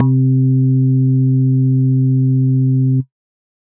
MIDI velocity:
25